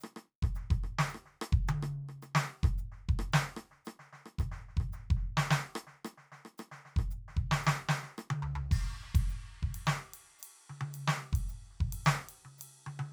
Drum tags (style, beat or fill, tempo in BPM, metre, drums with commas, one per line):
Afro-Cuban rumba
beat
110 BPM
4/4
crash, ride, hi-hat pedal, snare, cross-stick, high tom, floor tom, kick